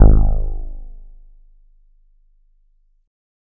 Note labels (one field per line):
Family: keyboard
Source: electronic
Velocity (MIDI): 127